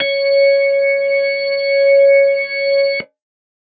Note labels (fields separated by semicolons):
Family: organ; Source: electronic; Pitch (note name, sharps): C#5; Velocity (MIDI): 50